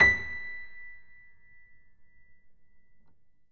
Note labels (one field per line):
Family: keyboard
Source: acoustic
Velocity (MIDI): 100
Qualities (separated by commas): reverb